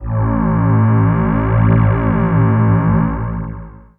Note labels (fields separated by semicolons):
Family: voice; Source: synthesizer; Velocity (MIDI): 50; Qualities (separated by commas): distorted, long release